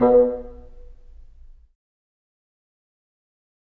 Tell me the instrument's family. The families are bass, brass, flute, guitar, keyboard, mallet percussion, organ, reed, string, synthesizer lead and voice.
reed